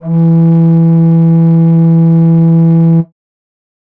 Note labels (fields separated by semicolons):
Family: flute; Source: acoustic; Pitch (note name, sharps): E3; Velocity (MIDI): 50; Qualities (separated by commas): dark